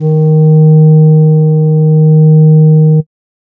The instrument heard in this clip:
synthesizer flute